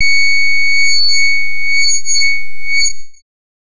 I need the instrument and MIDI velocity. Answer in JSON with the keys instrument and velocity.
{"instrument": "synthesizer bass", "velocity": 25}